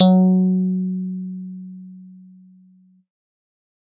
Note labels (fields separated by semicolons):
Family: keyboard; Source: electronic; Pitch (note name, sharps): F#3; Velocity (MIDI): 25; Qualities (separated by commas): distorted